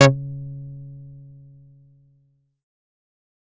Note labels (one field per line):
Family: bass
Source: synthesizer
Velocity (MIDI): 100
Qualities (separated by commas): distorted, fast decay